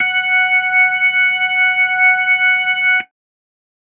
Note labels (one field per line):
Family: organ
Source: electronic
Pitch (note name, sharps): F#5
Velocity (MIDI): 25